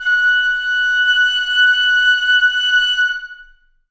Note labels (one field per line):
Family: flute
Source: acoustic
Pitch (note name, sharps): F#6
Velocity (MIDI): 25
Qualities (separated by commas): long release, reverb